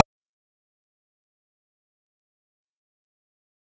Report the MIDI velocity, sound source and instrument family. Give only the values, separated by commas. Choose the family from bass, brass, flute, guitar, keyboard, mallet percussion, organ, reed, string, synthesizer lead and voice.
100, synthesizer, bass